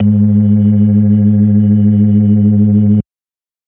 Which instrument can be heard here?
electronic organ